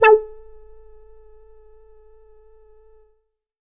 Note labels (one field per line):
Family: bass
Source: synthesizer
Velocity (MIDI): 25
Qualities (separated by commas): distorted, percussive, tempo-synced